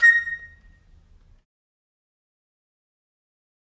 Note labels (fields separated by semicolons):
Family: flute; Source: acoustic; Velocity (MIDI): 25; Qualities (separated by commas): fast decay, percussive, reverb